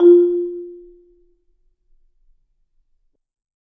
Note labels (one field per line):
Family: mallet percussion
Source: acoustic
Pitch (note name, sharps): F4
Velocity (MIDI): 50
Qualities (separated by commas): dark, reverb